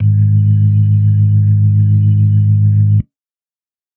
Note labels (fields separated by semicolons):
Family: organ; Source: electronic; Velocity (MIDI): 75; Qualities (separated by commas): dark